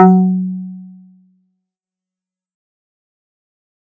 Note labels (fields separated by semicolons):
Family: guitar; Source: synthesizer; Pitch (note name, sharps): F#3; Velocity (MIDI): 75; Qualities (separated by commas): dark, fast decay